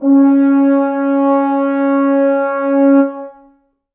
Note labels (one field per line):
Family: brass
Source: acoustic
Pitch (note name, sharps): C#4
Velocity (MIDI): 100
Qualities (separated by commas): long release, reverb